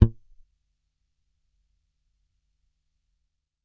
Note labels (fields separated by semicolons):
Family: bass; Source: electronic; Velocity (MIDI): 25; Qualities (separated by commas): percussive